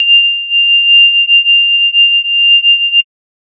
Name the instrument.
synthesizer mallet percussion instrument